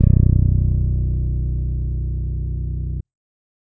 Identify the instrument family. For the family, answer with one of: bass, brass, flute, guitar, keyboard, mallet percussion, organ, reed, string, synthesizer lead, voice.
bass